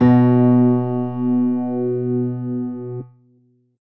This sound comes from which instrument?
electronic keyboard